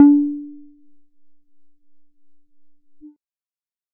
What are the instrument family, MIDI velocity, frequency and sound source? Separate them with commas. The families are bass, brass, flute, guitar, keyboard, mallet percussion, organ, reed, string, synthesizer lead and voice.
bass, 25, 293.7 Hz, synthesizer